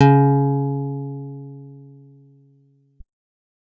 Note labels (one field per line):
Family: guitar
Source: acoustic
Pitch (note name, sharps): C#3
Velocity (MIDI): 100